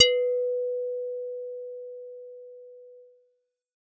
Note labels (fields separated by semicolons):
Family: bass; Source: synthesizer; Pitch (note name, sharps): B4; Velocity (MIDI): 100; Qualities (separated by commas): distorted